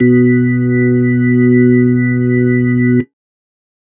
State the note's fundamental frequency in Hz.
123.5 Hz